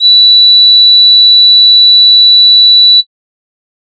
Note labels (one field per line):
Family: flute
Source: synthesizer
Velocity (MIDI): 50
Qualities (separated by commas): bright